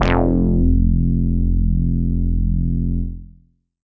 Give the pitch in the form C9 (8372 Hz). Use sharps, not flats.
F1 (43.65 Hz)